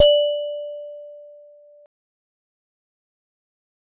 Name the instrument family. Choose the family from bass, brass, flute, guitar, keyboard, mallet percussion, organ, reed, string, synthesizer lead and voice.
mallet percussion